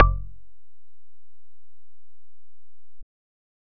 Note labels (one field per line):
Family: bass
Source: synthesizer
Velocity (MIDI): 50